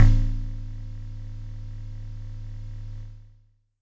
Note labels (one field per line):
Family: mallet percussion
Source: acoustic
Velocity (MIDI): 75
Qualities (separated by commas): distorted